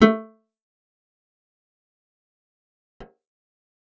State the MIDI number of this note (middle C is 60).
57